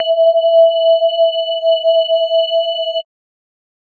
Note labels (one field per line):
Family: mallet percussion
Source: electronic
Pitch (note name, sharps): E5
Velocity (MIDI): 25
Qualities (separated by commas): multiphonic, non-linear envelope